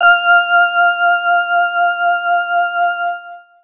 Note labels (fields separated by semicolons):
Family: organ; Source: electronic; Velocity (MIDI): 75; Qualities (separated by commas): distorted, long release